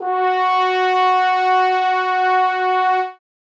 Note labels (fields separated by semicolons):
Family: brass; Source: acoustic; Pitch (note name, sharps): F#4; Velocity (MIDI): 100; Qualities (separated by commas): reverb